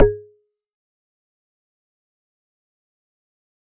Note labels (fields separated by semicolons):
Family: mallet percussion; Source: acoustic; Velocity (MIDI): 50; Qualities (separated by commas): fast decay, percussive